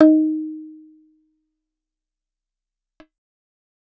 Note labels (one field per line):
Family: guitar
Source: acoustic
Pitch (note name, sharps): D#4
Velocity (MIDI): 75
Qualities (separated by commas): fast decay